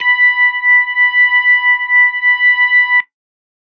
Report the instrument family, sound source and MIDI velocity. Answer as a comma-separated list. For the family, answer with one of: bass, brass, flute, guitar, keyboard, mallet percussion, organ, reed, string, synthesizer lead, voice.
organ, electronic, 75